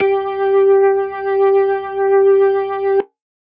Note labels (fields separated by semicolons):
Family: organ; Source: electronic; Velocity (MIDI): 100